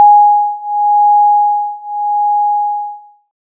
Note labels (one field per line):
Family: synthesizer lead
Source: synthesizer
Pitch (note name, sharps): G#5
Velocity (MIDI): 100